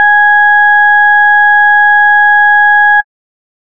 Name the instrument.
synthesizer bass